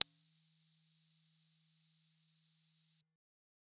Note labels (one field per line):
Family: guitar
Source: electronic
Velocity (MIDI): 127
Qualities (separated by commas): bright, percussive